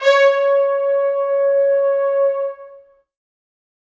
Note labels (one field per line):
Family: brass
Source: acoustic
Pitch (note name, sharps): C#5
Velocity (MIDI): 100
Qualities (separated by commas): bright, reverb